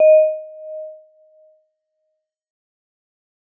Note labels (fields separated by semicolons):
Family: mallet percussion; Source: acoustic; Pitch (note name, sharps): D#5; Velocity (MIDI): 50; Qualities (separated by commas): dark, fast decay, non-linear envelope, percussive